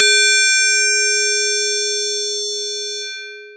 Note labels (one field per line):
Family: mallet percussion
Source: acoustic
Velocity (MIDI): 127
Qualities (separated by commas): bright, distorted, long release